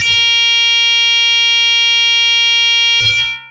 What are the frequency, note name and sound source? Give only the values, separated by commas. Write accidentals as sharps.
466.2 Hz, A#4, electronic